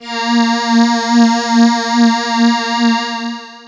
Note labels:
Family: voice; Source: synthesizer; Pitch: A#3; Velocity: 25; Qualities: bright, distorted, long release

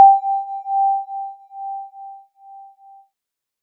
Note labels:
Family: keyboard; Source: synthesizer; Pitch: G5; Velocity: 75

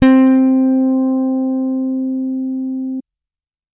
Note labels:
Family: bass; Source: electronic; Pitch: C4; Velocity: 100

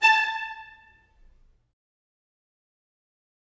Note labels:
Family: string; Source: acoustic; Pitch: A5; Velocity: 75; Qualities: fast decay, reverb

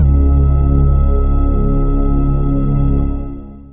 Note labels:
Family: synthesizer lead; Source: synthesizer; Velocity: 127; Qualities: long release

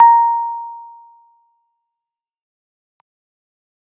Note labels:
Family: keyboard; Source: electronic; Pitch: A#5; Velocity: 50; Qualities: fast decay

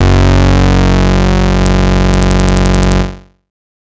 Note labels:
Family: bass; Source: synthesizer; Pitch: F#1; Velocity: 25; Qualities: bright, distorted

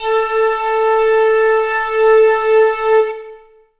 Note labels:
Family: flute; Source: acoustic; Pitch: A4; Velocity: 25; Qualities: long release, reverb

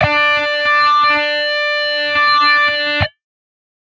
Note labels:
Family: guitar; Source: synthesizer; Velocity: 75; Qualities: bright, distorted

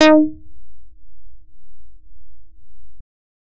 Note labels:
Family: bass; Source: synthesizer; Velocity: 127; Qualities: distorted

